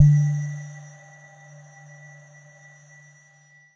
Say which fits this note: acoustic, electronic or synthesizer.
electronic